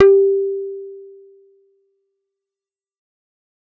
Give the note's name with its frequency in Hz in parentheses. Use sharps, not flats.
G4 (392 Hz)